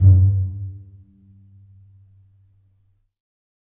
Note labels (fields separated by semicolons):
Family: string; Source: acoustic; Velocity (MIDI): 75; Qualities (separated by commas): dark, reverb